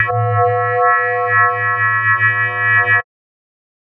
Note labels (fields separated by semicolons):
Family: mallet percussion; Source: synthesizer; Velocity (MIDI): 100; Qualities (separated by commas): multiphonic, non-linear envelope